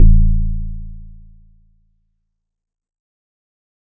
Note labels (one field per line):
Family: keyboard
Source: electronic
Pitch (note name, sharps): A0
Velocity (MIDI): 100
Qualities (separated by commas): dark, fast decay